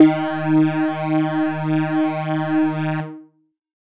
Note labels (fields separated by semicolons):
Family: keyboard; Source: electronic; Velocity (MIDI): 127; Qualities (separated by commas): distorted